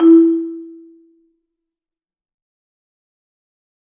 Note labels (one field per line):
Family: mallet percussion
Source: acoustic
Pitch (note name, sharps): E4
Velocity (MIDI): 75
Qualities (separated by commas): fast decay, reverb